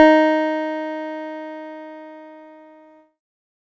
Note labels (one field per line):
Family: keyboard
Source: electronic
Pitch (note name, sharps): D#4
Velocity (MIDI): 25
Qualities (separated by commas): distorted